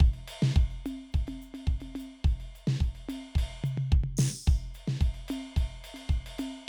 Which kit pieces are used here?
crash, ride, ride bell, hi-hat pedal, snare, high tom, floor tom and kick